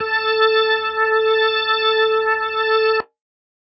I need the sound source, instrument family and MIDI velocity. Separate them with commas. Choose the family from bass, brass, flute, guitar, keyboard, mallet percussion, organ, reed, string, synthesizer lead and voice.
electronic, organ, 127